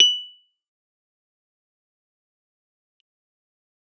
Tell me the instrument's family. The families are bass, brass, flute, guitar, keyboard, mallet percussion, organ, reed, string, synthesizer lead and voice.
keyboard